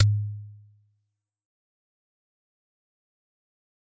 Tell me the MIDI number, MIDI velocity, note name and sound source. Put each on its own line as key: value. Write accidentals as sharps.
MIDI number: 44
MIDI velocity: 75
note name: G#2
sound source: acoustic